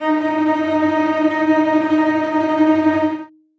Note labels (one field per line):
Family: string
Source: acoustic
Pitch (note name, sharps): D#4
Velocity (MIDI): 75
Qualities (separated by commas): bright, non-linear envelope, reverb